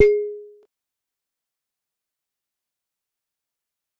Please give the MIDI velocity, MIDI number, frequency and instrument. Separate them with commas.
25, 68, 415.3 Hz, acoustic mallet percussion instrument